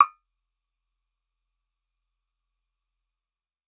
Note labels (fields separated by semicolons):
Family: bass; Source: synthesizer; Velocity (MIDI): 75; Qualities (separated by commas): fast decay, percussive